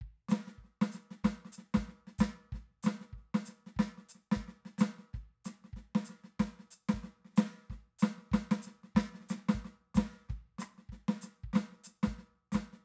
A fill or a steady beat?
beat